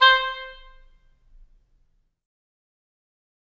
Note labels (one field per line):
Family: reed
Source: acoustic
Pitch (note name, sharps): C5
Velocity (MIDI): 127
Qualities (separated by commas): fast decay, percussive, reverb